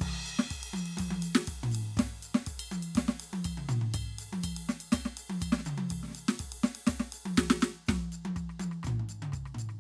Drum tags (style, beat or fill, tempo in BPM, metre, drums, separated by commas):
Latin, beat, 122 BPM, 4/4, ride, ride bell, percussion, snare, cross-stick, high tom, mid tom, floor tom, kick